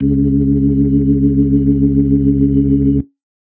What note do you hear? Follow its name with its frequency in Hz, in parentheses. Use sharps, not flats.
C#2 (69.3 Hz)